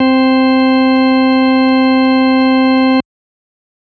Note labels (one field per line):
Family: organ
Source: electronic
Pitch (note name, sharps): C4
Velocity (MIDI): 127